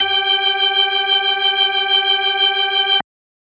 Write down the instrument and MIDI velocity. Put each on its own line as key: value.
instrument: electronic organ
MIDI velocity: 100